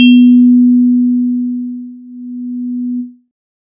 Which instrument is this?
synthesizer lead